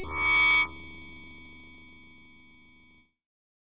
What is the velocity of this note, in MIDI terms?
25